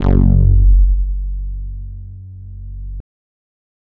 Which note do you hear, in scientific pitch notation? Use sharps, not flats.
F#1